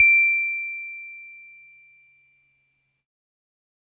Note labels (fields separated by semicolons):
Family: keyboard; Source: electronic; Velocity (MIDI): 127; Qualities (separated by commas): bright